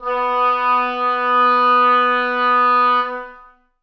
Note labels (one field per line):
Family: reed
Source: acoustic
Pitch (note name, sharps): B3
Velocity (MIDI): 127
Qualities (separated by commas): long release, reverb